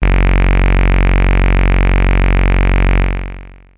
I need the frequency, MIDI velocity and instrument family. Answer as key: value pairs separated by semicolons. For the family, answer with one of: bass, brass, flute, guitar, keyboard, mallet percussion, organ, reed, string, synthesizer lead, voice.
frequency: 46.25 Hz; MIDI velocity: 127; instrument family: bass